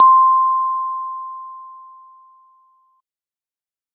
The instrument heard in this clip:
electronic keyboard